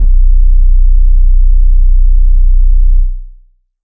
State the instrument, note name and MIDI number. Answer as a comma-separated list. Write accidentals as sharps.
electronic organ, B0, 23